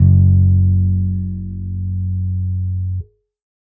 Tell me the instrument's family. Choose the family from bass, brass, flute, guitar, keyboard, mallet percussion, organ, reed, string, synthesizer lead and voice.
bass